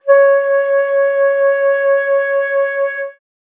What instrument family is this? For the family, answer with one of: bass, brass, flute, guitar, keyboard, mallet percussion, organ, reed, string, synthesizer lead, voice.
flute